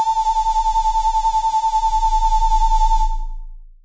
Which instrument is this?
electronic mallet percussion instrument